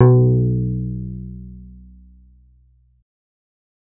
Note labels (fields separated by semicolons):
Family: bass; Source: synthesizer; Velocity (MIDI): 75